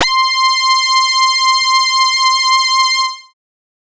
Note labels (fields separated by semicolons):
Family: bass; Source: synthesizer; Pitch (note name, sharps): C6; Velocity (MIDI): 127; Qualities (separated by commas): bright, distorted, multiphonic